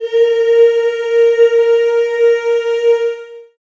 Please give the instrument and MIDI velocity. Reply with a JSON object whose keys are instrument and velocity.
{"instrument": "acoustic voice", "velocity": 100}